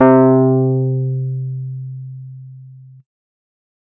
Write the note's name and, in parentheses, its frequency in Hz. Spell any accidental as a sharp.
C3 (130.8 Hz)